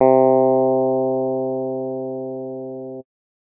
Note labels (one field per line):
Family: guitar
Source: electronic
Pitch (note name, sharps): C3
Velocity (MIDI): 25